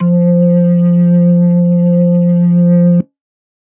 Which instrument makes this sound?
electronic organ